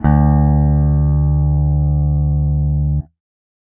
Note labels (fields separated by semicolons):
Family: guitar; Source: electronic; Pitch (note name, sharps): D2; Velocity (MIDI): 75